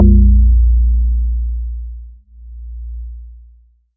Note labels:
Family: guitar; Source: synthesizer; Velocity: 25; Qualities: dark, long release

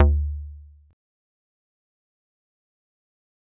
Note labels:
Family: mallet percussion; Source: acoustic; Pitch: D2; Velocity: 25; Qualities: fast decay, percussive

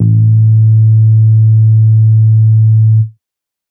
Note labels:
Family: bass; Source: synthesizer; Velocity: 75; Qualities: dark

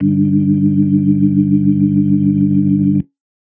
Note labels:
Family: organ; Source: electronic; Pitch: G1; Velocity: 100

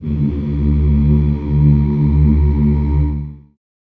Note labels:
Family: voice; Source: acoustic; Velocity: 75; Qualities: dark, long release, reverb

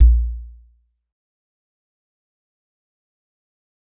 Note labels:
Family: mallet percussion; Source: acoustic; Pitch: A#1; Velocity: 75; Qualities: dark, fast decay, percussive

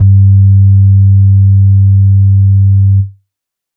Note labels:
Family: organ; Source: electronic; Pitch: G2; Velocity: 50; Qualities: dark

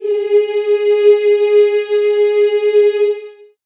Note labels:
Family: voice; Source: acoustic; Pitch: G#4; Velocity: 100; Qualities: long release, reverb

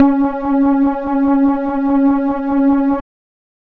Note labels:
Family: bass; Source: synthesizer; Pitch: C#4; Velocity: 127; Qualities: dark

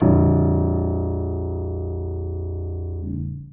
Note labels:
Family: keyboard; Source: acoustic; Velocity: 75; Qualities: reverb

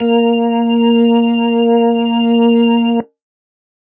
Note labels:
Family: organ; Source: electronic; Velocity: 75

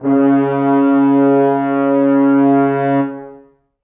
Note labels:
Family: brass; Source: acoustic; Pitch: C#3; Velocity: 100; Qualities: dark, long release, reverb

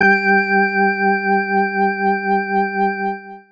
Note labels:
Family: organ; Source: electronic; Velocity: 50; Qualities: distorted

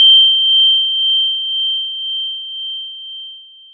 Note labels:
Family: mallet percussion; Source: acoustic; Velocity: 25; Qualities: bright, long release

